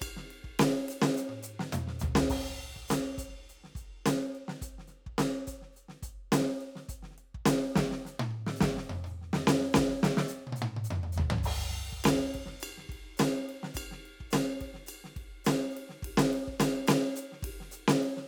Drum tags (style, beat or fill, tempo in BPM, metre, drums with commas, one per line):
rock
beat
105 BPM
4/4
crash, ride, ride bell, closed hi-hat, open hi-hat, hi-hat pedal, snare, cross-stick, high tom, mid tom, floor tom, kick